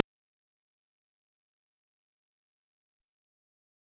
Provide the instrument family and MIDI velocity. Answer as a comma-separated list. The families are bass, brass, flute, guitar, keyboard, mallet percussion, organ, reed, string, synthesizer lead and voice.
bass, 50